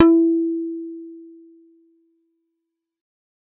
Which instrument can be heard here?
synthesizer bass